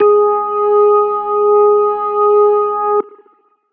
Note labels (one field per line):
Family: organ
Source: electronic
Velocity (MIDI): 127